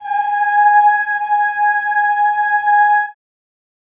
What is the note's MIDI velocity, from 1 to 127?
50